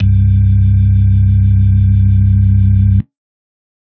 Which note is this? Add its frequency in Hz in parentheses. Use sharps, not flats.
C1 (32.7 Hz)